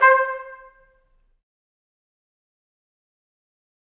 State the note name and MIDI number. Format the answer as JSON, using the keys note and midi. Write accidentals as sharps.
{"note": "C5", "midi": 72}